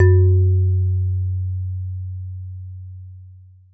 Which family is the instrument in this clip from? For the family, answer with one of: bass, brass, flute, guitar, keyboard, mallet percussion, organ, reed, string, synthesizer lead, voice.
mallet percussion